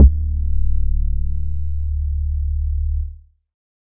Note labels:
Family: bass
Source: synthesizer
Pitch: D1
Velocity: 25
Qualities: distorted

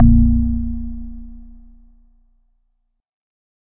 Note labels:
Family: organ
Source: electronic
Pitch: A#0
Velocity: 50

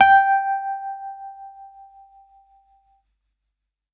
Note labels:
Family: keyboard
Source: electronic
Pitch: G5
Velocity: 127

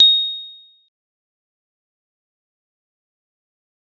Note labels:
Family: mallet percussion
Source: acoustic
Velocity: 50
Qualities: bright, fast decay, percussive

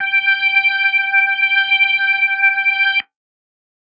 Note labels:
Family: organ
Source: electronic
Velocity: 75

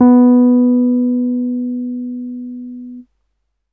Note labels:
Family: keyboard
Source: electronic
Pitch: B3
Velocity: 75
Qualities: dark

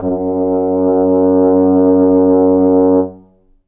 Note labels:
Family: brass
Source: acoustic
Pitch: F#2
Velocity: 25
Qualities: reverb

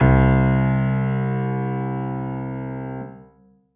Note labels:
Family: keyboard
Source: acoustic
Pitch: C2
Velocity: 50

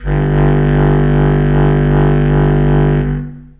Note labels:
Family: reed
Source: acoustic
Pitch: G1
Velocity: 25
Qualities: long release, reverb

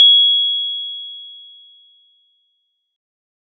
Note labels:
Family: mallet percussion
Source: acoustic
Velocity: 25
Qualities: bright

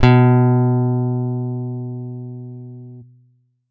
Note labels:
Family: guitar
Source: electronic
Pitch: B2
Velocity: 75

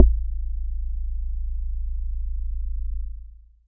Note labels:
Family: mallet percussion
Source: acoustic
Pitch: A0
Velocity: 100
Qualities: dark

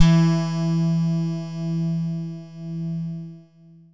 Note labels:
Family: guitar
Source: synthesizer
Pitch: E3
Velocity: 75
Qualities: long release

